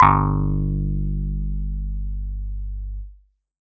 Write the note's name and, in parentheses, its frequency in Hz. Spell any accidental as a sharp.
G1 (49 Hz)